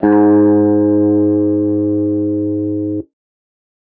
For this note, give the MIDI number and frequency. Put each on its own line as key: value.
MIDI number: 44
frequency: 103.8 Hz